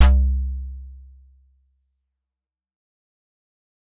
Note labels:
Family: keyboard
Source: acoustic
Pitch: C2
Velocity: 100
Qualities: fast decay

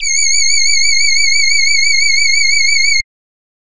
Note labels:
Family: voice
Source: synthesizer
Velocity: 75

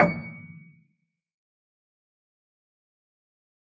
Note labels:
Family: keyboard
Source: acoustic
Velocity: 50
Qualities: fast decay, percussive, reverb

